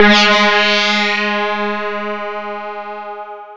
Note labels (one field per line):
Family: mallet percussion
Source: electronic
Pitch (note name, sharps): G#3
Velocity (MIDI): 75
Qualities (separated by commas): bright, distorted, long release, non-linear envelope